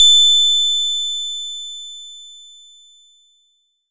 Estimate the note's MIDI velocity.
127